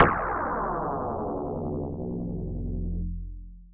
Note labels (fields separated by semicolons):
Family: mallet percussion; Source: electronic; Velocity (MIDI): 100; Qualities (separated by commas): long release